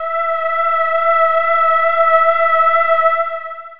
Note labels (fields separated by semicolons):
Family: voice; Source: synthesizer; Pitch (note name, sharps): E5; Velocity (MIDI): 75; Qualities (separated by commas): distorted, long release